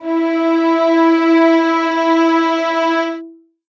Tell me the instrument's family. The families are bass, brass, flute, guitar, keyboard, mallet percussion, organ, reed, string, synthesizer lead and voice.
string